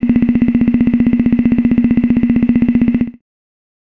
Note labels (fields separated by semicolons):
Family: voice; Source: synthesizer; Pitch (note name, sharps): B-1; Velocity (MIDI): 75; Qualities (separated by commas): bright